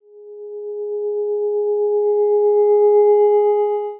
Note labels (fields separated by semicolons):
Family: guitar; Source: electronic; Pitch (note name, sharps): G#4; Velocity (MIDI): 25; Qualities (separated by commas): dark, long release